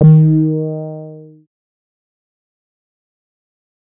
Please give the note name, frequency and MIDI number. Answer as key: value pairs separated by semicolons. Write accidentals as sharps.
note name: D#3; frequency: 155.6 Hz; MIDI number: 51